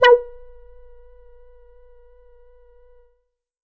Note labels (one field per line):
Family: bass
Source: synthesizer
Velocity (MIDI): 25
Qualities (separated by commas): distorted, percussive, tempo-synced